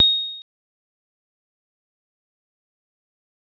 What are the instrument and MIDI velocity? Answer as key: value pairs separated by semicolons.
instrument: synthesizer guitar; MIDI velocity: 25